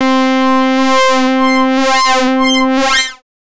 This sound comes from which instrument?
synthesizer bass